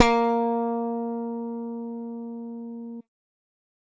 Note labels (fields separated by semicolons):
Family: bass; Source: electronic; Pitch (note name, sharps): A#3; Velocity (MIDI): 100